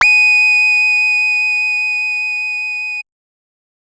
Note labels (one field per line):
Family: bass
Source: synthesizer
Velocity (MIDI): 25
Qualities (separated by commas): bright, distorted